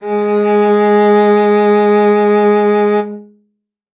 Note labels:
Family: string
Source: acoustic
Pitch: G#3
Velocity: 75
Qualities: reverb

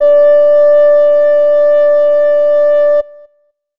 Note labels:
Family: flute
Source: acoustic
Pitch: D5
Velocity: 25

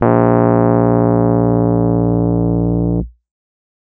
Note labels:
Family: keyboard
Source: electronic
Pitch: A#1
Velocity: 50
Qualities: distorted

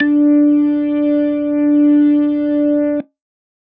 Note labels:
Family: organ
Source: electronic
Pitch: D4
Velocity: 127

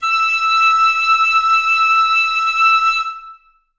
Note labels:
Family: flute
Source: acoustic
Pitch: E6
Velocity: 127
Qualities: reverb

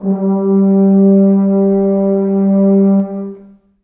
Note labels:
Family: brass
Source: acoustic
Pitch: G3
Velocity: 50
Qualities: dark, long release, reverb

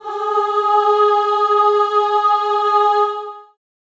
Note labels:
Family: voice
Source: acoustic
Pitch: G#4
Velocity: 127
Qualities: long release, reverb

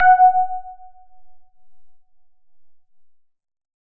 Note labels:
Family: synthesizer lead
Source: synthesizer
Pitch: F#5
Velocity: 50

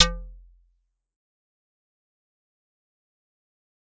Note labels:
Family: mallet percussion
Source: acoustic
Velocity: 25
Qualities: fast decay, percussive

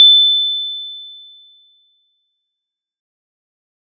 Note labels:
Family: keyboard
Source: electronic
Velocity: 100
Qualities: bright, distorted, fast decay

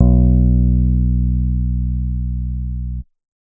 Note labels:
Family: bass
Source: synthesizer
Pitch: B1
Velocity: 100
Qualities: dark, reverb

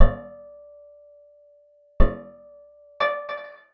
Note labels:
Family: guitar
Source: acoustic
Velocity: 100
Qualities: percussive, reverb

